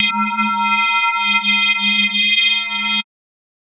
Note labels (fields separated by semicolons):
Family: mallet percussion; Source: electronic; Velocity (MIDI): 100; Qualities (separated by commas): multiphonic, non-linear envelope